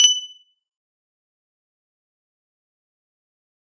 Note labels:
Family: guitar; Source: electronic; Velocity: 127; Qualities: bright, fast decay, percussive

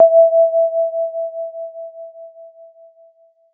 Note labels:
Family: keyboard; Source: electronic; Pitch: E5; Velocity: 127; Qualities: dark

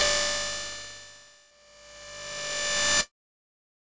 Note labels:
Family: guitar; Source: electronic; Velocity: 127; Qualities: bright, distorted

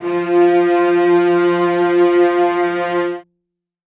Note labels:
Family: string; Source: acoustic; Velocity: 127; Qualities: reverb

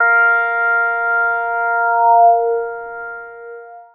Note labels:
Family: synthesizer lead; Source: synthesizer; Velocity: 50; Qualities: long release

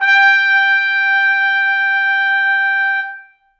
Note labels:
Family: brass; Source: acoustic; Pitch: G5; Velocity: 100; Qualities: bright, reverb

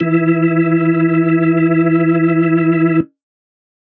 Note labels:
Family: organ; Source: electronic; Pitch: E3; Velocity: 127; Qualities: reverb

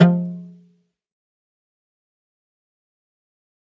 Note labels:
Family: string; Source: acoustic; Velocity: 127; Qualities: fast decay, percussive, reverb

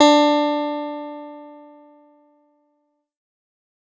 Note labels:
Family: guitar; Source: electronic; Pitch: D4; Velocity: 75

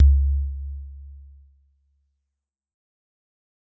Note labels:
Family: mallet percussion; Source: acoustic; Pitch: C#2; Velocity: 100; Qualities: dark, fast decay

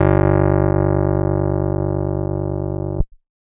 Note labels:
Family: keyboard; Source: electronic; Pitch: G1; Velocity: 127; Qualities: distorted

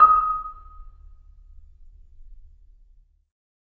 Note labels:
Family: mallet percussion; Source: acoustic; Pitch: D#6; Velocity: 75; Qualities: percussive, reverb

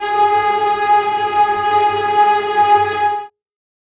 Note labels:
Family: string; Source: acoustic; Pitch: G#4; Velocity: 50; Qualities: bright, non-linear envelope, reverb

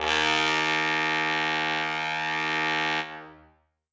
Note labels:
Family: brass; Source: acoustic; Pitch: D#2; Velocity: 127; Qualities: bright, reverb

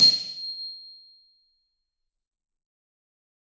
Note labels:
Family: mallet percussion; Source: acoustic; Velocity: 75; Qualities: bright, fast decay, reverb

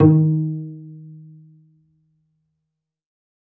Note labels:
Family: string; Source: acoustic; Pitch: D#3; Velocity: 75; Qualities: dark, reverb

